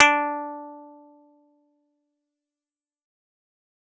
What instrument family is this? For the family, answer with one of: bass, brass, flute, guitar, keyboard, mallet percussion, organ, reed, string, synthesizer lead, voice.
guitar